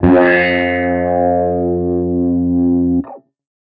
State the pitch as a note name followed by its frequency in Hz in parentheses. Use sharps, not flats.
F2 (87.31 Hz)